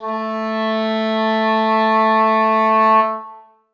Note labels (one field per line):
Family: reed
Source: acoustic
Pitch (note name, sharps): A3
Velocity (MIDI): 75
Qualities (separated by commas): reverb